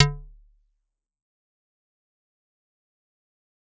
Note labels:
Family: mallet percussion; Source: acoustic; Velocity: 100; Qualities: fast decay, percussive

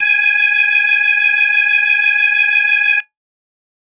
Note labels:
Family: organ; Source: electronic; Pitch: G#5; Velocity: 100; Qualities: bright

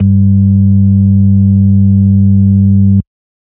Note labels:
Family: organ; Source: electronic; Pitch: G2; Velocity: 127

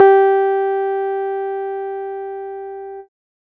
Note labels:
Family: keyboard; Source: electronic; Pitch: G4; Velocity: 100

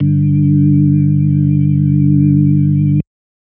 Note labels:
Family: organ; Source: electronic; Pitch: G1; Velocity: 25; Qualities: dark

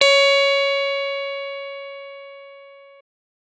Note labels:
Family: keyboard; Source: electronic; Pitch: C#5; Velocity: 100; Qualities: distorted

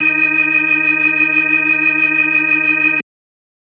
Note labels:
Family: organ; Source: electronic; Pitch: D#4; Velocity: 50

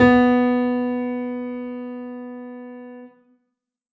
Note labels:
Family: keyboard; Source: acoustic; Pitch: B3; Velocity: 100; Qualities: reverb

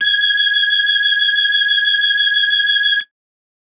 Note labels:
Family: organ; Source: electronic; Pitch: G#6; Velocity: 100; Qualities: distorted

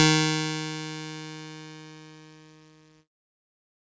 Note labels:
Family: keyboard; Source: electronic; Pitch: D#3; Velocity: 100; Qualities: bright, distorted

